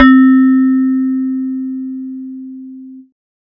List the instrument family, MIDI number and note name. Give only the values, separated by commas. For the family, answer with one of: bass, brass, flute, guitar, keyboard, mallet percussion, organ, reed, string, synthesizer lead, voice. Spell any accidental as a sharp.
bass, 60, C4